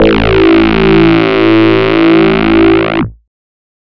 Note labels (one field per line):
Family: bass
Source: synthesizer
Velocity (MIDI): 100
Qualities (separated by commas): bright, distorted